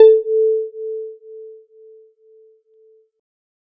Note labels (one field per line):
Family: keyboard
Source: electronic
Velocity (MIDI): 25